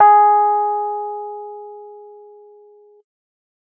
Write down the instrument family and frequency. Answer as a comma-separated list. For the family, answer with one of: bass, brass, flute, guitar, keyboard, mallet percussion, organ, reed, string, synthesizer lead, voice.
keyboard, 415.3 Hz